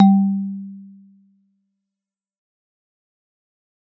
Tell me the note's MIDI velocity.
127